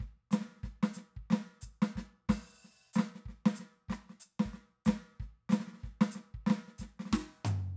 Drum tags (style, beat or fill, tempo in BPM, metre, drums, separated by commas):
New Orleans funk, beat, 93 BPM, 4/4, open hi-hat, hi-hat pedal, snare, cross-stick, floor tom, kick